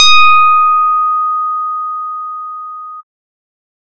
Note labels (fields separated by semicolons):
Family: bass; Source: synthesizer; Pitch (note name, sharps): D#6; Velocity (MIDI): 75